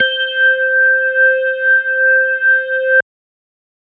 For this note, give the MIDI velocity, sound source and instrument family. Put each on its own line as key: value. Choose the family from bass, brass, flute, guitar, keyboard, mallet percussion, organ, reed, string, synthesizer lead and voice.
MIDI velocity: 50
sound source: electronic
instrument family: organ